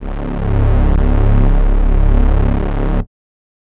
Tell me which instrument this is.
acoustic reed instrument